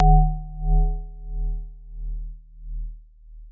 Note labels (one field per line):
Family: mallet percussion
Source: acoustic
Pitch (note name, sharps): D#1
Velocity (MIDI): 100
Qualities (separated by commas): dark, long release, non-linear envelope